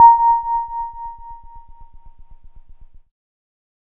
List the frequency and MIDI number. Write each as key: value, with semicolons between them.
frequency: 932.3 Hz; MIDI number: 82